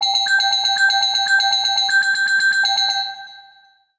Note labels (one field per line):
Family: mallet percussion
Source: synthesizer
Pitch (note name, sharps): G5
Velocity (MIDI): 100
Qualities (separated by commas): long release, multiphonic, tempo-synced